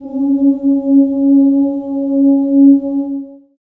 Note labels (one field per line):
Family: voice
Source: acoustic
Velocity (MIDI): 75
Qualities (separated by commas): reverb